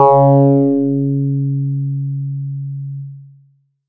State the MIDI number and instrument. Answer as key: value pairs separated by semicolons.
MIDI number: 49; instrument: synthesizer bass